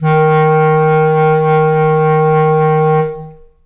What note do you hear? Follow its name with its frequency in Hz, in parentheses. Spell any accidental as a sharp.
D#3 (155.6 Hz)